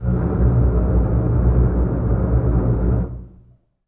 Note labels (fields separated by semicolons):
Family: string; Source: acoustic; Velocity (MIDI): 50; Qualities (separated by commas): non-linear envelope, reverb